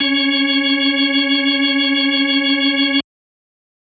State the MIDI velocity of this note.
50